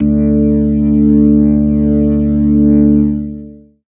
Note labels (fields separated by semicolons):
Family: organ; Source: electronic; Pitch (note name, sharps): D2; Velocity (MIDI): 127; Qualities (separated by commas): distorted, long release